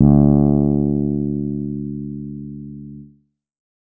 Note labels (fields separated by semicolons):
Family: bass; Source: synthesizer; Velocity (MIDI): 127